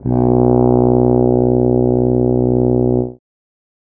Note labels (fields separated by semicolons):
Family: brass; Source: acoustic; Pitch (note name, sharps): B1; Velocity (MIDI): 50; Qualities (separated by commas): dark